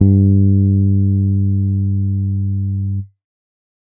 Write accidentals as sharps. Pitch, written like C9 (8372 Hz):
G2 (98 Hz)